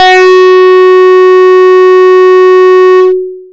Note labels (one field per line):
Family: bass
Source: synthesizer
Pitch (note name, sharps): F#4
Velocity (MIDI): 127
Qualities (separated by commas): bright, distorted, long release